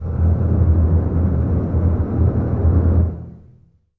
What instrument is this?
acoustic string instrument